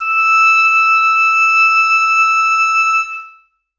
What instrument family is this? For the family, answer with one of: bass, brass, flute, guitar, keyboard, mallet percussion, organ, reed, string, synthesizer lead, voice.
reed